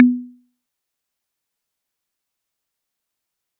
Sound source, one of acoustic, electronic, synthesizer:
acoustic